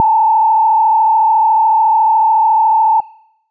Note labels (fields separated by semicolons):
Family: bass; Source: synthesizer; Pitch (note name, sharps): A5; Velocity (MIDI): 25